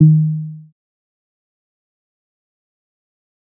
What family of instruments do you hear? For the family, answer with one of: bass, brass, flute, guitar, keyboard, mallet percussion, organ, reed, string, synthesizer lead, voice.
bass